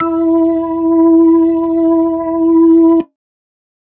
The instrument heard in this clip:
electronic organ